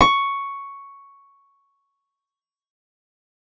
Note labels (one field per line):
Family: keyboard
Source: synthesizer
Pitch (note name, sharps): C#6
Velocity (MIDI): 127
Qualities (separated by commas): fast decay